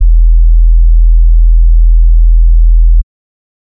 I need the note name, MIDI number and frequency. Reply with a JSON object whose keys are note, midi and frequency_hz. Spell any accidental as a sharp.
{"note": "E1", "midi": 28, "frequency_hz": 41.2}